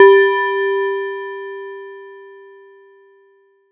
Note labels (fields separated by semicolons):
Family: mallet percussion; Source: acoustic; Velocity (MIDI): 25; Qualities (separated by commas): multiphonic